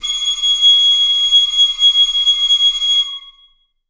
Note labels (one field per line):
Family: reed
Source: acoustic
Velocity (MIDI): 50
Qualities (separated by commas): bright, reverb